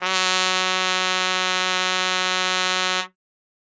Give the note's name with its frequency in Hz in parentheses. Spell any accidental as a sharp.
F#3 (185 Hz)